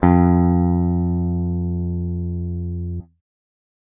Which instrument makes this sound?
electronic guitar